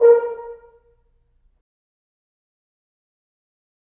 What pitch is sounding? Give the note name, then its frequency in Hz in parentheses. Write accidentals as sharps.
A#4 (466.2 Hz)